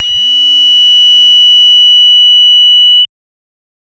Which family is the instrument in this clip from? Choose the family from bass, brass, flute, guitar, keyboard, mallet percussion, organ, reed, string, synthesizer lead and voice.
bass